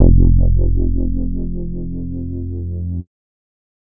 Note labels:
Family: bass; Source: synthesizer; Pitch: F1; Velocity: 50; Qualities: dark, distorted

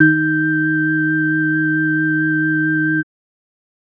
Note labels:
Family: organ; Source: electronic; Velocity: 50; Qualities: multiphonic

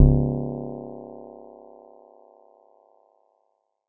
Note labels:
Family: keyboard; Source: electronic; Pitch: C#1; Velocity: 25

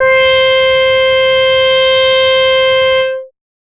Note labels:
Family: bass; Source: synthesizer; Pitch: C5; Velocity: 50; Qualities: bright, distorted

